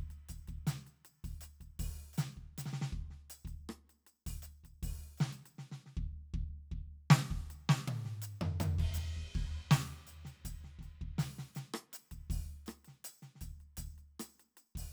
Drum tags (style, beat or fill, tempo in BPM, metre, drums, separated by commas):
funk, beat, 80 BPM, 4/4, crash, ride, percussion, snare, cross-stick, high tom, mid tom, kick